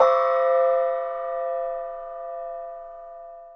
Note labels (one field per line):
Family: mallet percussion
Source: acoustic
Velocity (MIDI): 75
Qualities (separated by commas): long release